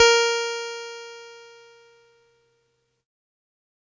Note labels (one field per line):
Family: keyboard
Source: electronic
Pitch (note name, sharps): A#4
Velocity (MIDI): 75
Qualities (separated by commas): bright, distorted